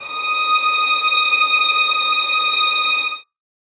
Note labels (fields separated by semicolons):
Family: string; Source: acoustic; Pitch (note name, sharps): D#6; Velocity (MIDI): 50; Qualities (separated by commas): reverb